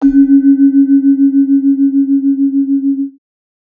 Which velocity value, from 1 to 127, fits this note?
75